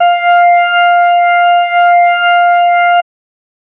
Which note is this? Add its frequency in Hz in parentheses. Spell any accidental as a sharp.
F5 (698.5 Hz)